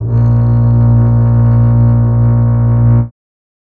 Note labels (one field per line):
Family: string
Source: acoustic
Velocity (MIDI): 25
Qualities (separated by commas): dark, reverb